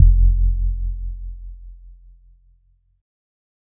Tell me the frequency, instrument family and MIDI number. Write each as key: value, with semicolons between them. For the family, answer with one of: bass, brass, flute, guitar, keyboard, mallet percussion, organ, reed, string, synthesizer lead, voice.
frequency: 43.65 Hz; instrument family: keyboard; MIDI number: 29